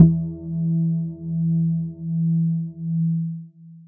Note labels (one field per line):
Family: mallet percussion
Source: electronic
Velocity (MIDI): 50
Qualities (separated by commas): long release